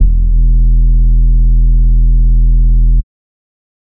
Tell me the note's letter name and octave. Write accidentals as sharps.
E1